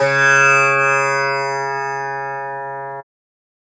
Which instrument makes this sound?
acoustic guitar